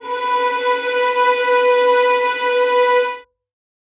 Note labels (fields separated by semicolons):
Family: string; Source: acoustic; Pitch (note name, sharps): B4; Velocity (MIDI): 25; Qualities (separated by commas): reverb